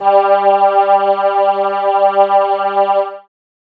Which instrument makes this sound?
synthesizer keyboard